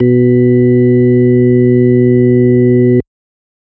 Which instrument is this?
electronic organ